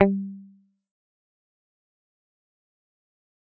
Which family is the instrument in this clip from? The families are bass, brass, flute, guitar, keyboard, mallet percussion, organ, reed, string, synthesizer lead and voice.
guitar